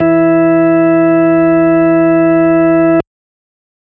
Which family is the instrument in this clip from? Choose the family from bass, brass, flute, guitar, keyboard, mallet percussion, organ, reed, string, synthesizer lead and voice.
organ